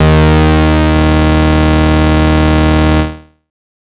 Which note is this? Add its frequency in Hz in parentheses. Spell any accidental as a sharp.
D#2 (77.78 Hz)